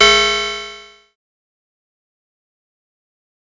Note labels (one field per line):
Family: bass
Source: synthesizer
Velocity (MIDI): 127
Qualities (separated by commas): bright, distorted, fast decay